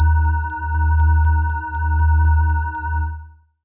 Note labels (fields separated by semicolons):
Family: mallet percussion; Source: electronic; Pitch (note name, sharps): D#2; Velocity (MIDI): 127; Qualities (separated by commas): bright, distorted, multiphonic